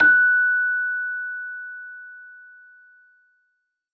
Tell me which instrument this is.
acoustic mallet percussion instrument